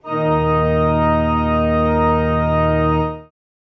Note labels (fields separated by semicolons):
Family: organ; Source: acoustic; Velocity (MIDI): 127; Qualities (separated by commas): dark, reverb